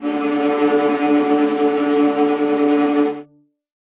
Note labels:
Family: string; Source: acoustic; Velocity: 75; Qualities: non-linear envelope, reverb

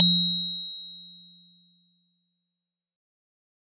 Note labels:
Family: mallet percussion; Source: acoustic; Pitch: F3; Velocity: 127; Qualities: bright, fast decay

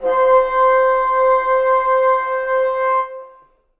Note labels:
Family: reed; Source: acoustic; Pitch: C5; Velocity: 50; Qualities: reverb

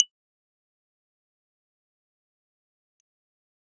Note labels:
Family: keyboard; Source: electronic; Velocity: 127; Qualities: fast decay, percussive

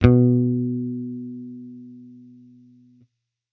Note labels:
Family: bass; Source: electronic; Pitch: B2; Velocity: 100

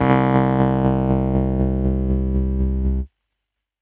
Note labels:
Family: keyboard; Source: electronic; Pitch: C2; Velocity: 100; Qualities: distorted, tempo-synced

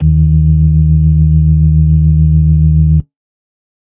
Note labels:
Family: organ; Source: electronic; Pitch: D#2; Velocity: 75; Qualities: dark

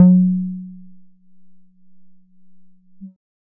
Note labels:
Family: bass; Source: synthesizer; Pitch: F#3; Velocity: 25

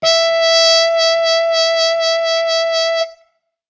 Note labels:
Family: brass; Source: acoustic; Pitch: E5; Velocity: 75

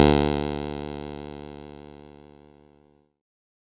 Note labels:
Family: keyboard; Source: electronic; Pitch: D2; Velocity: 50; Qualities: bright

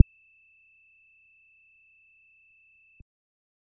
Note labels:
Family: bass; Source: synthesizer; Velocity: 127; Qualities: dark, percussive

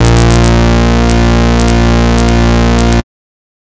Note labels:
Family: bass; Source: synthesizer; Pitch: A#1; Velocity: 127; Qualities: bright, distorted

